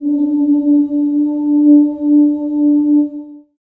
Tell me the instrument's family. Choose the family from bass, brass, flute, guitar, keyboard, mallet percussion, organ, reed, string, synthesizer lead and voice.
voice